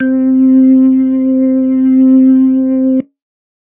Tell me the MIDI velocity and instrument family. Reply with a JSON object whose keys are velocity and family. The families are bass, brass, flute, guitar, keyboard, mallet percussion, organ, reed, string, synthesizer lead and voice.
{"velocity": 25, "family": "organ"}